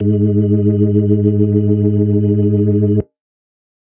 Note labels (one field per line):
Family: organ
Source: electronic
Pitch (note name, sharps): G#2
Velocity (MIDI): 100